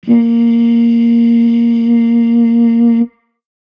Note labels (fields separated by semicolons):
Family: brass; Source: acoustic; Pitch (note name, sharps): A#3; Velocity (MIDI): 25